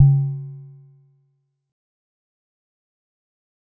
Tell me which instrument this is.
acoustic mallet percussion instrument